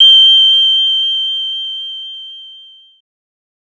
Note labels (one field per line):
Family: bass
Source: synthesizer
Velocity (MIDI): 75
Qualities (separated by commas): bright, distorted